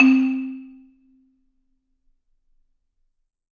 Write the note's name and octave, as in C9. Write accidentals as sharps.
C4